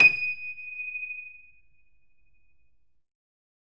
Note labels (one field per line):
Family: keyboard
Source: electronic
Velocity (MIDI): 127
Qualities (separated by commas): bright